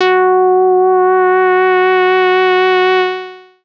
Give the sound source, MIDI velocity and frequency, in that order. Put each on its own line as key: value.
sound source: synthesizer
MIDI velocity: 100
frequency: 370 Hz